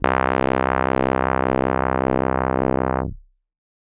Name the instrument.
electronic keyboard